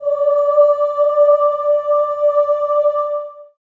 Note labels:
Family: voice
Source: acoustic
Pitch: D5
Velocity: 127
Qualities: long release, reverb

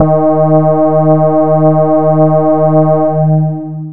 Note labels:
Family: bass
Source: synthesizer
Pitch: D#3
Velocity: 75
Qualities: long release

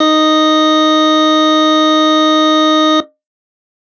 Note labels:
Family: organ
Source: electronic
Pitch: D#4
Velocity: 127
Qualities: distorted

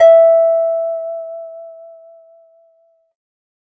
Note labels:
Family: guitar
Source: acoustic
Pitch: E5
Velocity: 127

